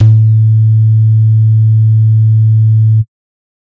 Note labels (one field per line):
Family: bass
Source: synthesizer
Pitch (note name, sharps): A2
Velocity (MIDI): 127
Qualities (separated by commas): bright, distorted